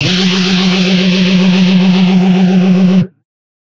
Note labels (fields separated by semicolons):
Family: guitar; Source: electronic; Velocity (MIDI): 127; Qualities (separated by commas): bright, distorted